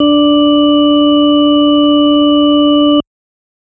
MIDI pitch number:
62